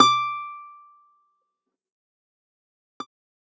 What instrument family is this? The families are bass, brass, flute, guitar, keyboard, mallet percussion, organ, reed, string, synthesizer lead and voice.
guitar